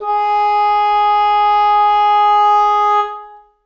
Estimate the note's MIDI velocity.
127